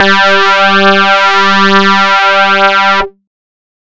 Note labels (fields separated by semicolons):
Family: bass; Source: synthesizer; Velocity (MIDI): 127; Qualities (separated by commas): bright, distorted